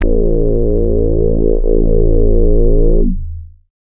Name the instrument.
synthesizer bass